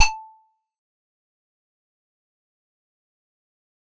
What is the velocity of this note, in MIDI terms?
50